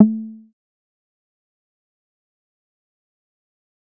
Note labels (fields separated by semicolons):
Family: bass; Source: synthesizer; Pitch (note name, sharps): A3; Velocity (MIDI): 75; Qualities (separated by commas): dark, fast decay, percussive